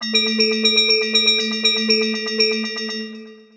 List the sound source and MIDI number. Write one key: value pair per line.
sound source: synthesizer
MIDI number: 57